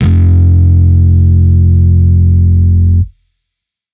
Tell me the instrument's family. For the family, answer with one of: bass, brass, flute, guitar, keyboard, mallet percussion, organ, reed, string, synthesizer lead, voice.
bass